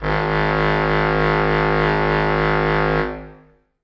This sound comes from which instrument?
acoustic reed instrument